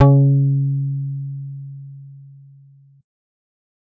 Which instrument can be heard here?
synthesizer bass